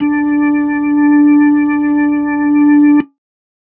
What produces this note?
electronic organ